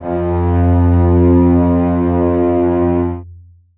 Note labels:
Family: string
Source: acoustic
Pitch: F2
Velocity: 75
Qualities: long release, reverb

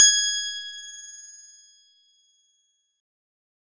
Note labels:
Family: synthesizer lead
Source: synthesizer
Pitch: G#6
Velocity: 50

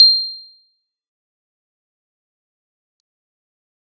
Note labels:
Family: keyboard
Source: electronic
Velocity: 50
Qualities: bright, fast decay, percussive

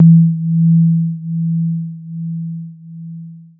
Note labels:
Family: keyboard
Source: electronic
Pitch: E3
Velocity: 127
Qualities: dark, long release

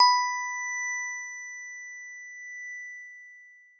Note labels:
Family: mallet percussion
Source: acoustic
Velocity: 127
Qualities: bright

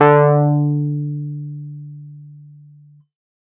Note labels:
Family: keyboard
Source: electronic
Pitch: D3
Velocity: 50

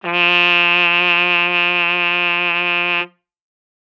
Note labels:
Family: brass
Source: acoustic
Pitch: F3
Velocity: 127

